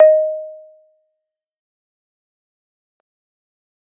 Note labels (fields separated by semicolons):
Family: keyboard; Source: electronic; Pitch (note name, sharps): D#5; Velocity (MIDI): 25; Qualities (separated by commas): fast decay, percussive